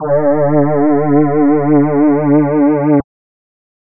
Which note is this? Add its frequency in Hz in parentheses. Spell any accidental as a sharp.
D3 (146.8 Hz)